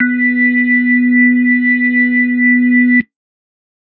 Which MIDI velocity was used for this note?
100